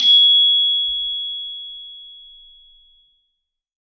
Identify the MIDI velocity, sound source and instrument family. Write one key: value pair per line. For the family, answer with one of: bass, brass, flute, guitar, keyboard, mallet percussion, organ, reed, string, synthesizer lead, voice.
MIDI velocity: 25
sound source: acoustic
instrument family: mallet percussion